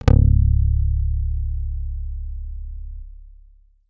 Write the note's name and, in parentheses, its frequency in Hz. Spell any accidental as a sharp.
C#1 (34.65 Hz)